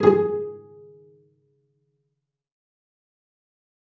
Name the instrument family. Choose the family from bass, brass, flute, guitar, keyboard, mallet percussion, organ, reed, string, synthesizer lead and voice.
string